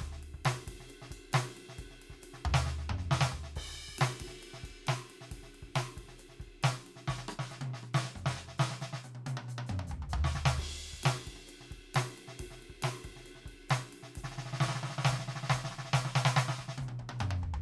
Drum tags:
rock, beat, 136 BPM, 4/4, crash, ride, ride bell, hi-hat pedal, snare, cross-stick, high tom, mid tom, floor tom, kick

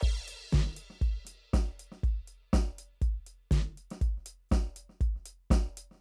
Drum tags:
disco, beat, 120 BPM, 4/4, crash, closed hi-hat, hi-hat pedal, snare, kick

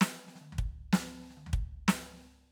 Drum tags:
funk, fill, 95 BPM, 4/4, hi-hat pedal, snare, high tom, floor tom, kick

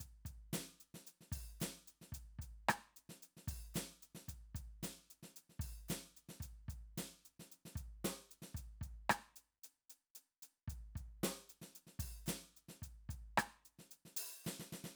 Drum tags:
funk, beat, 112 BPM, 4/4, closed hi-hat, open hi-hat, hi-hat pedal, snare, cross-stick, kick

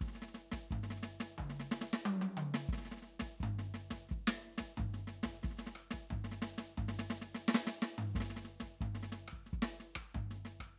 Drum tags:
samba, beat, 89 BPM, 4/4, hi-hat pedal, snare, cross-stick, high tom, mid tom, floor tom, kick

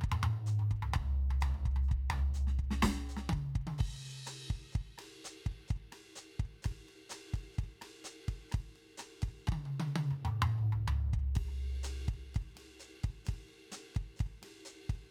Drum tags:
bossa nova, beat, 127 BPM, 4/4, crash, ride, hi-hat pedal, snare, cross-stick, high tom, mid tom, floor tom, kick

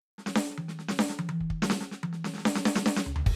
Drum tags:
rock, fill, 145 BPM, 4/4, ride, hi-hat pedal, snare, high tom, floor tom, kick

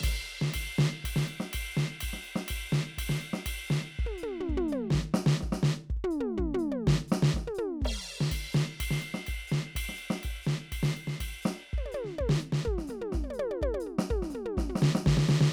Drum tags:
calypso, beat, 124 BPM, 4/4, crash, ride, ride bell, hi-hat pedal, snare, high tom, mid tom, floor tom, kick

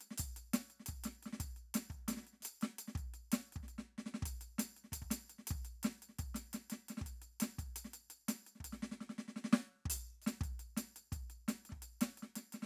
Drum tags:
breakbeat, beat, 170 BPM, 4/4, percussion, snare, kick

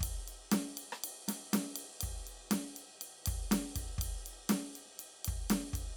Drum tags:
rock, beat, 120 BPM, 4/4, ride, snare, cross-stick, kick

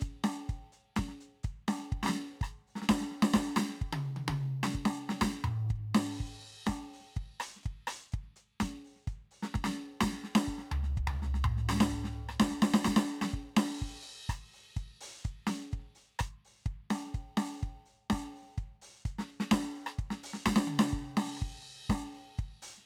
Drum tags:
reggae, beat, 126 BPM, 4/4, crash, closed hi-hat, open hi-hat, hi-hat pedal, snare, cross-stick, high tom, mid tom, floor tom, kick

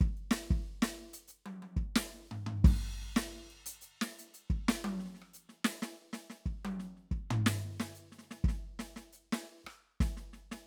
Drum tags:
folk rock, beat, 90 BPM, 4/4, crash, closed hi-hat, hi-hat pedal, snare, cross-stick, high tom, floor tom, kick

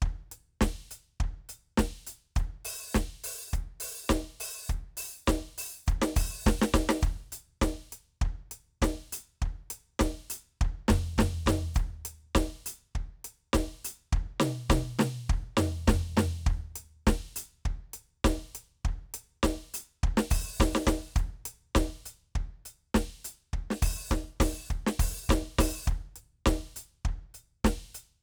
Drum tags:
rock, beat, 102 BPM, 4/4, crash, ride, closed hi-hat, open hi-hat, hi-hat pedal, snare, mid tom, floor tom, kick

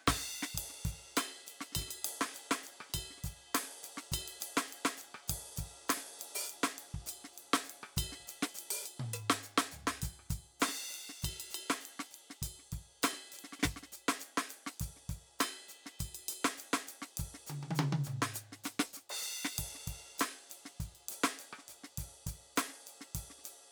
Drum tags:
Brazilian, beat, 101 BPM, 4/4, crash, ride, ride bell, closed hi-hat, open hi-hat, hi-hat pedal, percussion, snare, cross-stick, high tom, mid tom, floor tom, kick

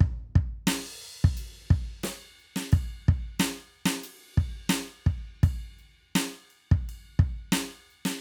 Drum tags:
rock, beat, 88 BPM, 4/4, crash, ride, ride bell, snare, floor tom, kick

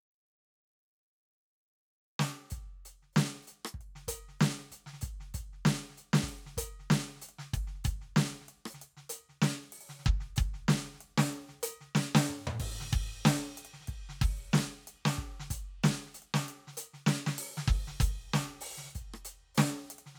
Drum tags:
rock, beat, 95 BPM, 4/4, crash, closed hi-hat, open hi-hat, hi-hat pedal, snare, cross-stick, high tom, kick

